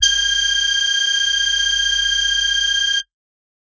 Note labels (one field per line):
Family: voice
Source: synthesizer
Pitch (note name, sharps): G6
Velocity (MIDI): 100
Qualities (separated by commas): multiphonic